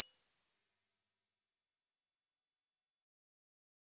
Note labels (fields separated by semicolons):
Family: bass; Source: synthesizer; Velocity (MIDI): 75; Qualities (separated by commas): bright